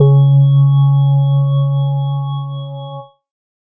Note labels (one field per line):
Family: organ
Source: electronic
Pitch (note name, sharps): C#3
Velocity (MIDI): 75